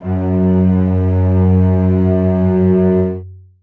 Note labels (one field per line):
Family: string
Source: acoustic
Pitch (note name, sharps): F#2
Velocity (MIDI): 50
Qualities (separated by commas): long release, reverb